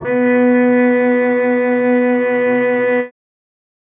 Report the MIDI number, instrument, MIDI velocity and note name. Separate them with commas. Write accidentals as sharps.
59, acoustic string instrument, 75, B3